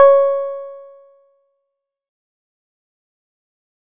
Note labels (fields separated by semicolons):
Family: guitar; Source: synthesizer; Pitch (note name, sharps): C#5; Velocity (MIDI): 75; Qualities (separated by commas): dark, fast decay